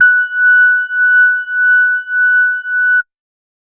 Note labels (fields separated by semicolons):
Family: organ; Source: electronic; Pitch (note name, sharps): F#6; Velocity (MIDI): 50; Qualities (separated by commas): distorted